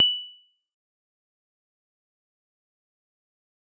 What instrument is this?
acoustic mallet percussion instrument